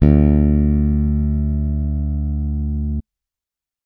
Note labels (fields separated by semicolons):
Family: bass; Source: electronic; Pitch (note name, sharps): D2; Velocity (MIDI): 100